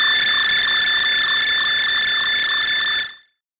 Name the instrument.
synthesizer bass